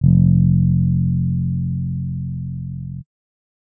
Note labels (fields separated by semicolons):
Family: keyboard; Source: electronic; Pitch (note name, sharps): F1; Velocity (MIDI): 25